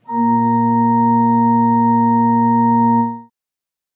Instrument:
acoustic organ